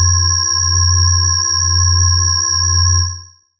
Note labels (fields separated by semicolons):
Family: mallet percussion; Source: electronic; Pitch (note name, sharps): F2; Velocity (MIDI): 127; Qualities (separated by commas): bright, distorted, multiphonic